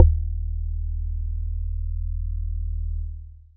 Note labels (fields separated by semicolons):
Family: mallet percussion; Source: acoustic; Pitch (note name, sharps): D#1; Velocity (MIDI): 50; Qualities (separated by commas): dark